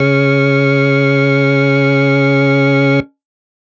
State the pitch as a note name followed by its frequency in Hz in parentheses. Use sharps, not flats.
C#3 (138.6 Hz)